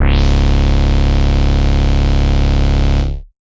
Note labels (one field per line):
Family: bass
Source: synthesizer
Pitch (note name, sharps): C#1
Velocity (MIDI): 127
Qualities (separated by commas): bright, distorted